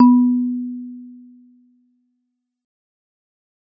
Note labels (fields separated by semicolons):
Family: mallet percussion; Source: acoustic; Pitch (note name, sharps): B3; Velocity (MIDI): 75; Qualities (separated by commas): dark, fast decay, reverb